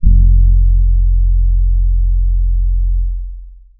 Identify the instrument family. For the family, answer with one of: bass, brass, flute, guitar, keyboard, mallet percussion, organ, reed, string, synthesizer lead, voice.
keyboard